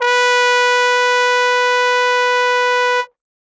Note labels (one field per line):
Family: brass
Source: acoustic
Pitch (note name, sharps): B4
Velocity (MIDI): 127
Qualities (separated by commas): bright